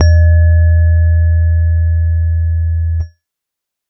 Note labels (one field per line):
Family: keyboard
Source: electronic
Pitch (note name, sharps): E2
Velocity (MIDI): 100